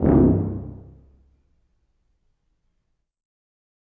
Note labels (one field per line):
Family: brass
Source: acoustic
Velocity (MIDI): 100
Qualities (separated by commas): reverb